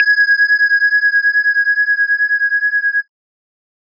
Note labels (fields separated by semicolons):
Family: organ; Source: electronic; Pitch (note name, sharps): G#6; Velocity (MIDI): 100